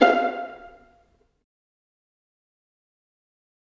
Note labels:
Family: string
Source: acoustic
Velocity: 50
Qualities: fast decay, percussive, reverb

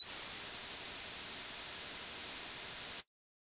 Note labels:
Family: flute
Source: synthesizer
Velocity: 50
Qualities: bright

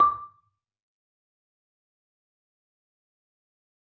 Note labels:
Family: mallet percussion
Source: acoustic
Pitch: D6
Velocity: 25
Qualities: fast decay, percussive, reverb

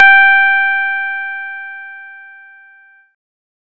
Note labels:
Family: bass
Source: synthesizer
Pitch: G5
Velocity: 127

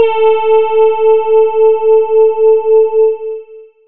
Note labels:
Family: voice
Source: synthesizer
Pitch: A4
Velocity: 25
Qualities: long release

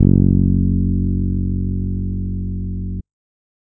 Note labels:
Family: bass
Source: electronic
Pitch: F#1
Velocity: 75

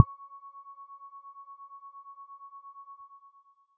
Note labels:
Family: mallet percussion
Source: electronic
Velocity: 25

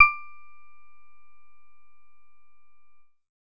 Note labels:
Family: bass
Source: synthesizer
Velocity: 25

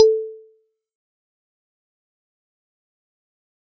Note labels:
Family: mallet percussion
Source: acoustic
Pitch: A4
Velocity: 100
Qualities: fast decay, percussive

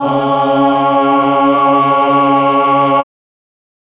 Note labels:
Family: voice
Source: electronic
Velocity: 127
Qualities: reverb

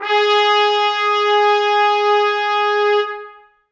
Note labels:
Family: brass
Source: acoustic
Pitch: G#4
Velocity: 127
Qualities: bright, reverb

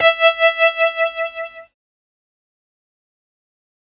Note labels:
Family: keyboard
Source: synthesizer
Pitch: E5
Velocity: 75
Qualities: bright, distorted, fast decay

